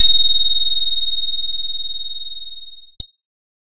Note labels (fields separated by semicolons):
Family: keyboard; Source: electronic; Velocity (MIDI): 100; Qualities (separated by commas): bright, distorted